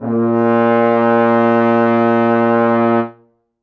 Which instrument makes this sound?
acoustic brass instrument